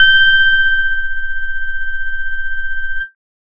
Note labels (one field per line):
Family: bass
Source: synthesizer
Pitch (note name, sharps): G6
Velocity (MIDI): 50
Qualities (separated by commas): distorted, multiphonic, tempo-synced